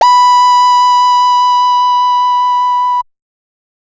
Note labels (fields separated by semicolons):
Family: bass; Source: synthesizer; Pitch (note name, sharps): B5; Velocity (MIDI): 50; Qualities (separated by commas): distorted